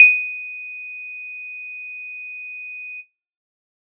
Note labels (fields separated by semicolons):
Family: bass; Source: synthesizer; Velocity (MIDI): 127; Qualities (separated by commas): bright